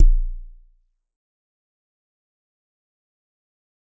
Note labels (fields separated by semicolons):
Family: mallet percussion; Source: acoustic; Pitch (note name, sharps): A#0; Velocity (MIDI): 25; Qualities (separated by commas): dark, fast decay, percussive